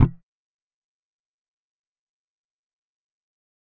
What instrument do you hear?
electronic bass